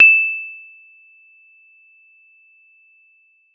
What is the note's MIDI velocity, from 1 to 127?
127